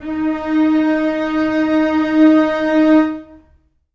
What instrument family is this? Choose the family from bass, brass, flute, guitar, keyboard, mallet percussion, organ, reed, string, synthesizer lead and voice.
string